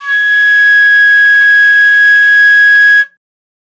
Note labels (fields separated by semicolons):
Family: flute; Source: acoustic; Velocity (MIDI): 25; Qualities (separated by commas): bright